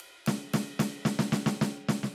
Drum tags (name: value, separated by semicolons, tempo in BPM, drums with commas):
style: rock; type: beat; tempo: 110 BPM; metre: 4/4; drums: ride, snare